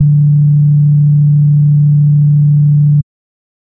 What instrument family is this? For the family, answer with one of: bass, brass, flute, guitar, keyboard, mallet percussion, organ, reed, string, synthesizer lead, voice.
bass